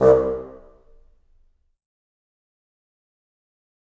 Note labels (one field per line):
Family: reed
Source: acoustic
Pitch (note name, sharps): C2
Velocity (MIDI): 75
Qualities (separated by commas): fast decay, percussive, reverb